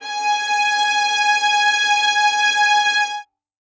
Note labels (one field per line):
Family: string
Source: acoustic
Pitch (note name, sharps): G#5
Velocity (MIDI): 127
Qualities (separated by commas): reverb